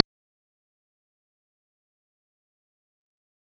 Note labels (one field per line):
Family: bass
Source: synthesizer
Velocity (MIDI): 25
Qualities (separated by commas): fast decay, percussive